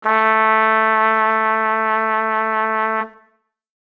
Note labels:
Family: brass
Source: acoustic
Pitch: A3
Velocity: 75

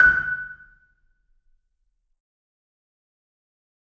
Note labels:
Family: mallet percussion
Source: acoustic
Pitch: F#6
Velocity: 100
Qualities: fast decay, percussive, reverb

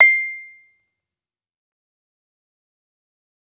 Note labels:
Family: mallet percussion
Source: acoustic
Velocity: 25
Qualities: fast decay, percussive

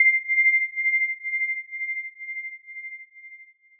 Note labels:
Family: mallet percussion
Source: electronic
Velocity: 127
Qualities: bright

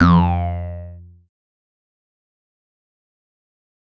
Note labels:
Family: bass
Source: synthesizer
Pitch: F2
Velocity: 25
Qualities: distorted, fast decay

